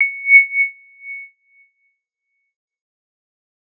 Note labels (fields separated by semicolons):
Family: bass; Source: synthesizer; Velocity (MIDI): 50; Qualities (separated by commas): fast decay